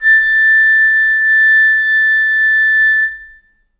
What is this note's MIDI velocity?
50